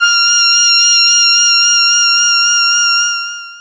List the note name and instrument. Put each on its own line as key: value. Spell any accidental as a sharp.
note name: F6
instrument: synthesizer voice